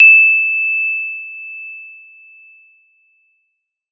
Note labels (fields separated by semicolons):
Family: keyboard; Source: electronic; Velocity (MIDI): 50; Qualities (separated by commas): bright